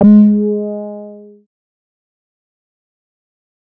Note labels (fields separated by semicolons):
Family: bass; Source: synthesizer; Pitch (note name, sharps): G#3; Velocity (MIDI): 50; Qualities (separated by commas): distorted, fast decay